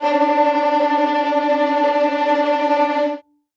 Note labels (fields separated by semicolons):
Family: string; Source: acoustic; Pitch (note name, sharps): D4; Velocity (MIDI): 127; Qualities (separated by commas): bright, non-linear envelope, reverb